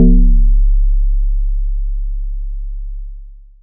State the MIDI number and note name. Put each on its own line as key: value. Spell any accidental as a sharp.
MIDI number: 25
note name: C#1